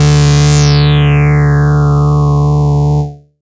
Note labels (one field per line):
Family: bass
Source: synthesizer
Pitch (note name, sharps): D2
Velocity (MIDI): 100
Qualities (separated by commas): bright, distorted, non-linear envelope